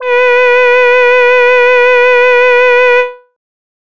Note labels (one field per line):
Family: voice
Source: synthesizer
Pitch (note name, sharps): B4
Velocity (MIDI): 75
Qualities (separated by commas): distorted